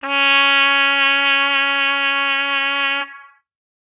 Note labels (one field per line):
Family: brass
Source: acoustic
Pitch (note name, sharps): C#4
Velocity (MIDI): 100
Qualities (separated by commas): distorted